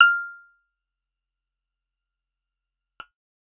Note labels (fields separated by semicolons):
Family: guitar; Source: acoustic; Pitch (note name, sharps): F6; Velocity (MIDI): 50; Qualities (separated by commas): fast decay, percussive